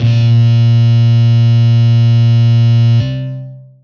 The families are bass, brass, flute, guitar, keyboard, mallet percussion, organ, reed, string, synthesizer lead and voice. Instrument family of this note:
guitar